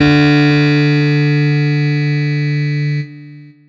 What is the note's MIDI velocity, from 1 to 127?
127